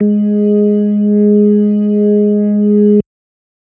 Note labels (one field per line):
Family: organ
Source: electronic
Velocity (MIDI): 50